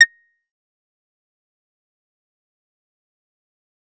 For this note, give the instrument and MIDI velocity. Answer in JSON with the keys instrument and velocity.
{"instrument": "synthesizer bass", "velocity": 127}